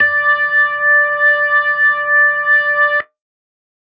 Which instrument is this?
electronic organ